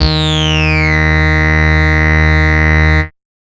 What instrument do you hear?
synthesizer bass